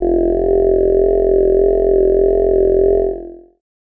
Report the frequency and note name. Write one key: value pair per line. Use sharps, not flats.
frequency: 43.65 Hz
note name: F1